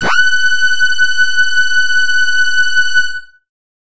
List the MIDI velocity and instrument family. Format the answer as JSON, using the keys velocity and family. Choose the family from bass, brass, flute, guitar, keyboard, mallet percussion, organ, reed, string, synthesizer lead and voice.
{"velocity": 100, "family": "bass"}